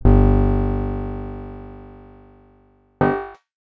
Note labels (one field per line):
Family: guitar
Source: acoustic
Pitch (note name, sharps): G1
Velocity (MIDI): 25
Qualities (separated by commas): distorted